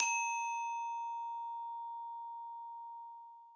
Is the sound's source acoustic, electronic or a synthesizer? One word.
acoustic